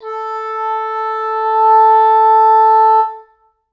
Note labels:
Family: reed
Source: acoustic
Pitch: A4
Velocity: 25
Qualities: reverb

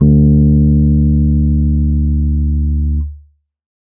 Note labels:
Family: keyboard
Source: electronic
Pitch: D2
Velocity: 75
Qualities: dark

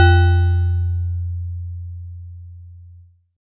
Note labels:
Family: mallet percussion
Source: acoustic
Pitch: F2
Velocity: 127

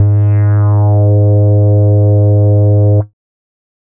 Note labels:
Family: bass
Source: synthesizer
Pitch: G#2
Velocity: 100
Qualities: dark, distorted

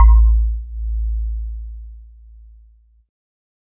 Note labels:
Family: keyboard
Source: electronic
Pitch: A1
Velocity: 127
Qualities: multiphonic

